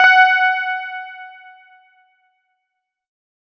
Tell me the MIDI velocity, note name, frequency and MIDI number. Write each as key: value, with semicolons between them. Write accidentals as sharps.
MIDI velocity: 25; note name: F#5; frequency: 740 Hz; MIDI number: 78